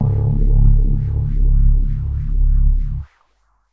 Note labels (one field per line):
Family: keyboard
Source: electronic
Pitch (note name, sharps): C#1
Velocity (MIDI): 50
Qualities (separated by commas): dark, non-linear envelope